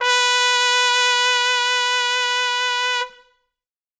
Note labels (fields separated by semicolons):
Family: brass; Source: acoustic; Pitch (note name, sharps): B4; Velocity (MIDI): 127; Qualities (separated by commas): bright